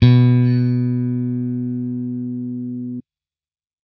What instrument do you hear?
electronic bass